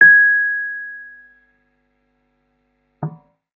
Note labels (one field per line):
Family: keyboard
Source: electronic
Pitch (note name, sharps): G#6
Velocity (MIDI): 25